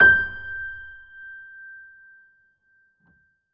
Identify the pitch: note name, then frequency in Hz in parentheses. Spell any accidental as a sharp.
G6 (1568 Hz)